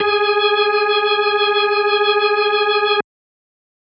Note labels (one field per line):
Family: organ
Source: electronic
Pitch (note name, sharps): G#4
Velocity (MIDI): 75